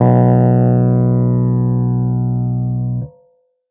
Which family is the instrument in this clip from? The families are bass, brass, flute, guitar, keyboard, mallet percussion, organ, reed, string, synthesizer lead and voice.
keyboard